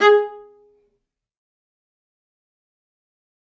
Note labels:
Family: string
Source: acoustic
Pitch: G#4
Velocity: 127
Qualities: fast decay, percussive, reverb

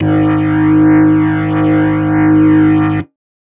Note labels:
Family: organ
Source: electronic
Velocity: 75

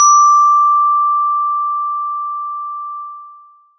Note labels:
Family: mallet percussion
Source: electronic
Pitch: D6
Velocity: 50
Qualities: bright, long release, multiphonic

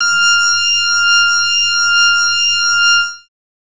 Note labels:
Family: bass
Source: synthesizer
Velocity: 75

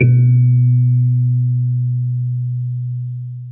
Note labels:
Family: mallet percussion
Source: acoustic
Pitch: B2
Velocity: 50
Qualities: dark, long release, reverb

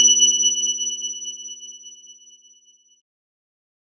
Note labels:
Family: keyboard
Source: electronic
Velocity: 100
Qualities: bright

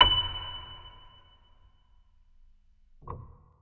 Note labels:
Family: organ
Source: electronic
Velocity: 25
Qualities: reverb

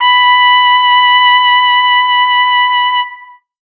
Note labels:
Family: brass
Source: acoustic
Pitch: B5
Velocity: 50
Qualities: distorted

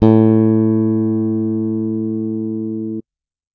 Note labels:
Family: bass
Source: electronic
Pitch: A2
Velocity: 100

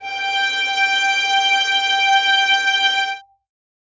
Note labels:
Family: string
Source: acoustic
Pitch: G5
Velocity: 25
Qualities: reverb

